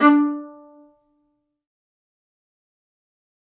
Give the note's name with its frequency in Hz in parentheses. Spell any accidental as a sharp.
D4 (293.7 Hz)